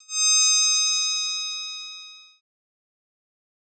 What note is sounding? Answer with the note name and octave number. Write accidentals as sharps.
D#6